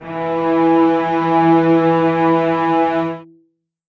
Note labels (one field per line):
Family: string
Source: acoustic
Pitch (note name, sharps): E3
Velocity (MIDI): 50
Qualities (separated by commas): reverb